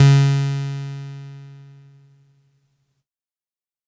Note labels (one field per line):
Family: keyboard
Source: electronic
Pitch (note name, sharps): C#3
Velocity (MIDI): 127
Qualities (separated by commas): bright, distorted